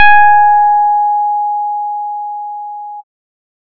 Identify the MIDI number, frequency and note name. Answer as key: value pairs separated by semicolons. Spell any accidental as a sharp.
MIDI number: 80; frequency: 830.6 Hz; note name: G#5